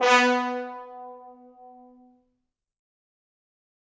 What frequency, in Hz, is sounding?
246.9 Hz